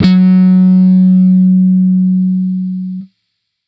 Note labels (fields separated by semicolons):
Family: bass; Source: electronic; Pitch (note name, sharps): F#3; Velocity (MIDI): 100; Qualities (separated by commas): distorted